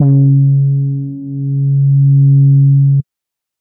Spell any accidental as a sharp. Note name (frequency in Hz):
C#3 (138.6 Hz)